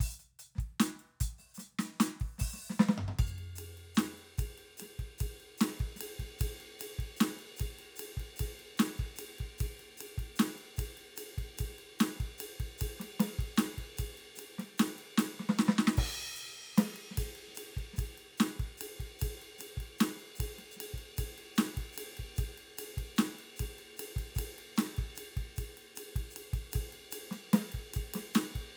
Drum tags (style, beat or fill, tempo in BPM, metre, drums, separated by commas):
hip-hop, beat, 75 BPM, 4/4, crash, ride, ride bell, closed hi-hat, open hi-hat, hi-hat pedal, snare, floor tom, kick